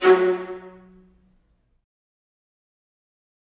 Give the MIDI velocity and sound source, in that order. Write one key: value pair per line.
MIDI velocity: 100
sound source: acoustic